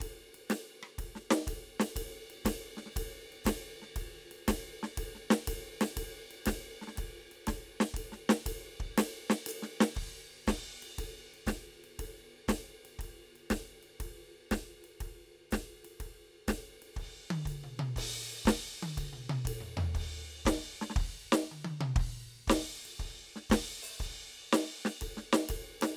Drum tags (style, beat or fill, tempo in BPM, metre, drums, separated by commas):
rock, beat, 120 BPM, 4/4, crash, ride, closed hi-hat, open hi-hat, hi-hat pedal, snare, cross-stick, high tom, mid tom, floor tom, kick